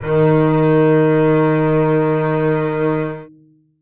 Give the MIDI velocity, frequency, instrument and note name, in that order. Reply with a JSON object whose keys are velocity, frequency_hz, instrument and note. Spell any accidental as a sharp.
{"velocity": 127, "frequency_hz": 155.6, "instrument": "acoustic string instrument", "note": "D#3"}